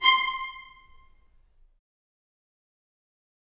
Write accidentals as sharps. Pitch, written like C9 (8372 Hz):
C6 (1047 Hz)